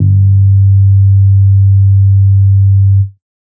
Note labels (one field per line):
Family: bass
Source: synthesizer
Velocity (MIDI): 50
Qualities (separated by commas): dark